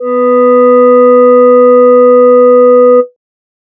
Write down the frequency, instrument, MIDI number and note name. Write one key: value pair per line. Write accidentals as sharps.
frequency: 246.9 Hz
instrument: synthesizer voice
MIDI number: 59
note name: B3